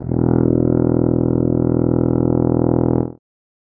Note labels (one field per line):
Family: brass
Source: acoustic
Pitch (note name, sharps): E1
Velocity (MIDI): 25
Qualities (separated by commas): dark